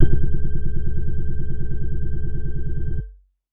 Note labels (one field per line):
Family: keyboard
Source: electronic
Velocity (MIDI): 25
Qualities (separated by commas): distorted